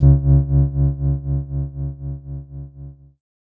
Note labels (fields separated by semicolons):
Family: keyboard; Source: electronic; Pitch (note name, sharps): C#2; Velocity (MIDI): 50; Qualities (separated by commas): dark